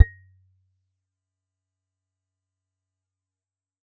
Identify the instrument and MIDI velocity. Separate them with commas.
acoustic guitar, 100